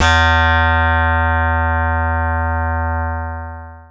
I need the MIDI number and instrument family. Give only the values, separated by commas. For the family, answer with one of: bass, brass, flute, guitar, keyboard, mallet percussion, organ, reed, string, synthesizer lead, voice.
40, keyboard